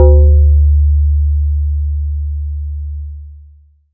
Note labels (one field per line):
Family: mallet percussion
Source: electronic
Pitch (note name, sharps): D2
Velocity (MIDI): 50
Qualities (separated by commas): long release, multiphonic